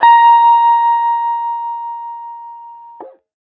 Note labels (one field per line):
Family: guitar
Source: electronic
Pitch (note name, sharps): A#5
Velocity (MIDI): 50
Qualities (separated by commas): distorted